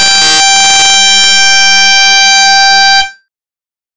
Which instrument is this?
synthesizer bass